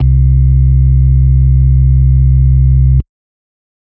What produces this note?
electronic organ